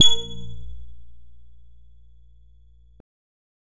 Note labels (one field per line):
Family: bass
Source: synthesizer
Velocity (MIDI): 75